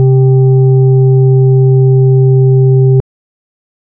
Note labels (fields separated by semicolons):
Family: organ; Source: electronic; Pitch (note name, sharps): C3; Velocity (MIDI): 100; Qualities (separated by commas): dark